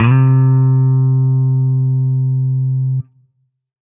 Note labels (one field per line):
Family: guitar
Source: electronic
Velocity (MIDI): 127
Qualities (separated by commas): distorted